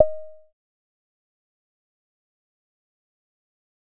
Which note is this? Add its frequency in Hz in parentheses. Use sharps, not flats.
D#5 (622.3 Hz)